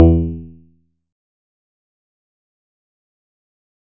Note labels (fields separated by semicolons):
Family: guitar; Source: acoustic; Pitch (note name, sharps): E2; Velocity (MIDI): 25; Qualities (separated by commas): dark, distorted, fast decay, percussive